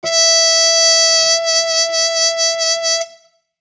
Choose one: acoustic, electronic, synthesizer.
acoustic